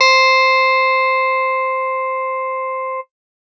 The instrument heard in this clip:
electronic guitar